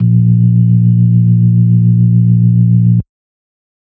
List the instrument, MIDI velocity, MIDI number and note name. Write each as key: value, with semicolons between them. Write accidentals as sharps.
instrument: electronic organ; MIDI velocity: 127; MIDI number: 34; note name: A#1